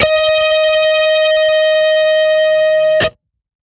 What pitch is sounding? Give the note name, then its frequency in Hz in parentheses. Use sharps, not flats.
D#5 (622.3 Hz)